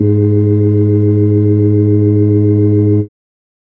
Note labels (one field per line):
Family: organ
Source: electronic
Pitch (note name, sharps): G#2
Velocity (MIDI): 127